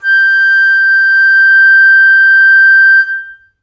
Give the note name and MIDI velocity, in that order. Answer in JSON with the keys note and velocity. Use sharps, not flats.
{"note": "G6", "velocity": 75}